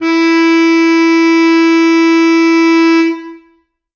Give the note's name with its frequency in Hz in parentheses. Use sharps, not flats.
E4 (329.6 Hz)